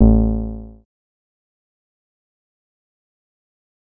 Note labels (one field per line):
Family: synthesizer lead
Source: synthesizer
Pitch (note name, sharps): A1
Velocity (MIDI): 75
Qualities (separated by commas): distorted, fast decay